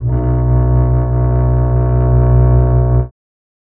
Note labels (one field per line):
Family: string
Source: acoustic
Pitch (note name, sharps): B1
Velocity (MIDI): 50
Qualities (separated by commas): dark, reverb